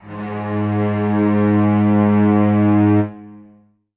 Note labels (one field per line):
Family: string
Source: acoustic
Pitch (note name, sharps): G#2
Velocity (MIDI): 25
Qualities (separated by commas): long release, reverb